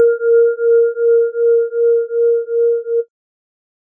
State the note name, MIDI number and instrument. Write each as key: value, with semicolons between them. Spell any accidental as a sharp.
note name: A#4; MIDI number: 70; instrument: electronic organ